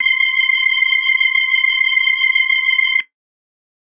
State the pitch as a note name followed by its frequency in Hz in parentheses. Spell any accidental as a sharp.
C6 (1047 Hz)